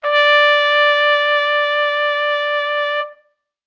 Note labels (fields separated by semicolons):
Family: brass; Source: acoustic; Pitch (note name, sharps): D5; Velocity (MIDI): 50